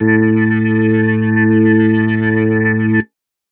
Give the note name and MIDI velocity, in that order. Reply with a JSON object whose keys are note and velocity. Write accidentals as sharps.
{"note": "A2", "velocity": 100}